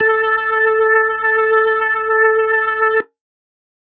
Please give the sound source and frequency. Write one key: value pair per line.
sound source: electronic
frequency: 440 Hz